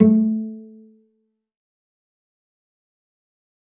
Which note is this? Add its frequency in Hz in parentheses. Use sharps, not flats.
A3 (220 Hz)